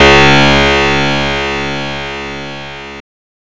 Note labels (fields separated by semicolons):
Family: guitar; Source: synthesizer; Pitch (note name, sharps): C#2; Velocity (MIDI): 75; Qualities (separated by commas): bright, distorted